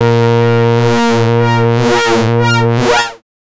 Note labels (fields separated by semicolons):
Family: bass; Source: synthesizer; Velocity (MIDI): 127; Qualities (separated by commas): distorted, non-linear envelope